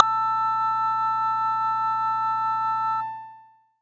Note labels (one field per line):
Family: bass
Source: synthesizer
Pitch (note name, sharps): A4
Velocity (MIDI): 100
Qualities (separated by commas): multiphonic